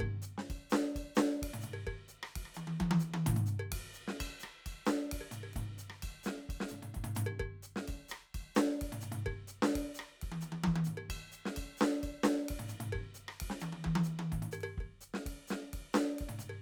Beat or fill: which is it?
beat